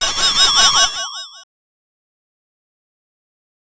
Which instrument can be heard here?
synthesizer bass